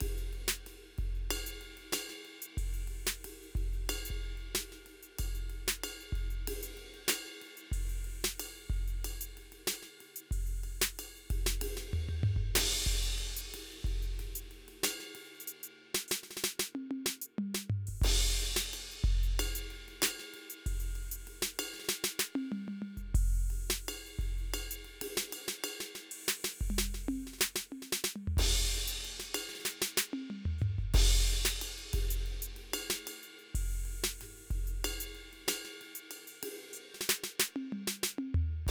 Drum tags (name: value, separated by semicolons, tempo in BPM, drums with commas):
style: rock; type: beat; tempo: 93 BPM; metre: 4/4; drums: crash, ride, ride bell, closed hi-hat, open hi-hat, hi-hat pedal, snare, high tom, mid tom, floor tom, kick